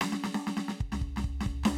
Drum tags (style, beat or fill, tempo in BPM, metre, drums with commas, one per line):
punk
fill
128 BPM
4/4
snare, floor tom, kick